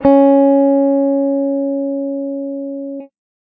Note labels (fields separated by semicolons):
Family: guitar; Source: electronic; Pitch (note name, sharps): C#4; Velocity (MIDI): 25